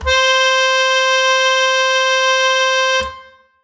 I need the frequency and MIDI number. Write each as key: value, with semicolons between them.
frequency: 523.3 Hz; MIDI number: 72